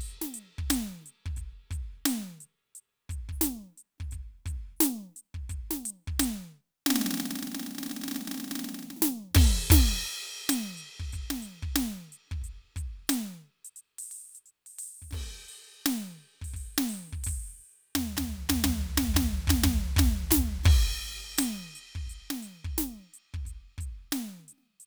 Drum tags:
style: rock; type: beat; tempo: 87 BPM; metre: 4/4; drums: crash, closed hi-hat, open hi-hat, hi-hat pedal, snare, floor tom, kick

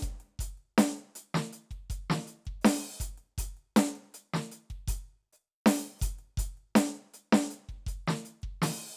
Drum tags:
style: funk; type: beat; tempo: 80 BPM; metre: 4/4; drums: closed hi-hat, open hi-hat, hi-hat pedal, snare, kick

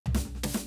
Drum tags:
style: Motown; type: fill; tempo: 148 BPM; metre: 4/4; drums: snare, floor tom

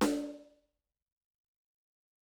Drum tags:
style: ijexá; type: beat; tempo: 108 BPM; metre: 4/4; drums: closed hi-hat, snare

